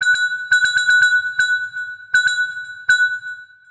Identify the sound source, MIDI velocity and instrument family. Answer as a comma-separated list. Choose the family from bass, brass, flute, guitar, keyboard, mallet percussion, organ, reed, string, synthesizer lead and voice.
synthesizer, 75, mallet percussion